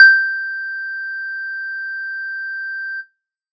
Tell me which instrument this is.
synthesizer bass